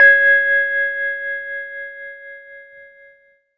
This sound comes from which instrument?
electronic keyboard